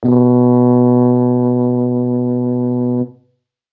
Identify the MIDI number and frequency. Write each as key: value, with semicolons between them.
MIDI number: 47; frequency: 123.5 Hz